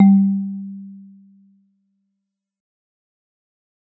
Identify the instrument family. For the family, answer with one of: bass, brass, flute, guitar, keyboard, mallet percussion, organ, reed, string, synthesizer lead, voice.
mallet percussion